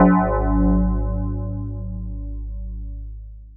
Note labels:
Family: mallet percussion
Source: electronic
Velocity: 127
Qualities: long release

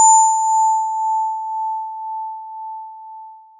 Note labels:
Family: mallet percussion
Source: acoustic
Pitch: A5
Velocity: 75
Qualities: bright, long release

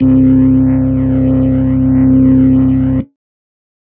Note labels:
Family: keyboard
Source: electronic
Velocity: 100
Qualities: distorted

